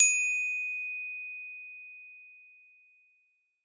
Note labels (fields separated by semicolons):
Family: mallet percussion; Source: acoustic; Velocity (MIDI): 100; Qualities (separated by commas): bright, reverb